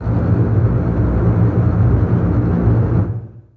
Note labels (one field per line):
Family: string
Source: acoustic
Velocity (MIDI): 100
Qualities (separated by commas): long release, non-linear envelope, reverb